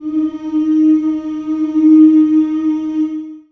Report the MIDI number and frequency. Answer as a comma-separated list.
63, 311.1 Hz